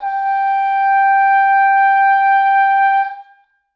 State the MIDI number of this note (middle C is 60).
79